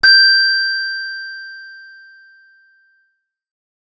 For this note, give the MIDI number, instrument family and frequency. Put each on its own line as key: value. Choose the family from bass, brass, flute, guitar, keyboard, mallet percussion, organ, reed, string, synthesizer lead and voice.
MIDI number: 91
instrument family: guitar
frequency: 1568 Hz